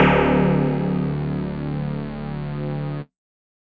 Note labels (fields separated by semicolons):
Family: mallet percussion; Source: electronic; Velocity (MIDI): 75